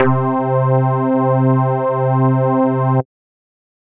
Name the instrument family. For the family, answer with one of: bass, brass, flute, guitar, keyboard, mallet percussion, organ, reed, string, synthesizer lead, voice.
bass